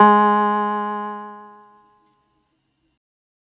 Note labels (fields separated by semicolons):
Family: keyboard; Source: electronic; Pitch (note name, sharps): G#3; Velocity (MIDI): 100